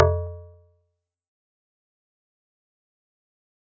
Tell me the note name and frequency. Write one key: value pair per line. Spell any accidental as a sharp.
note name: F2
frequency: 87.31 Hz